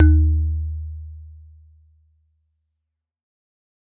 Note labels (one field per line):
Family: mallet percussion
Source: acoustic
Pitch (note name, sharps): D#2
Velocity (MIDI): 127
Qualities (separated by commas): dark